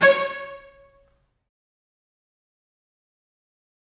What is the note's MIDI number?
73